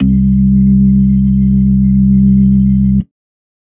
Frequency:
65.41 Hz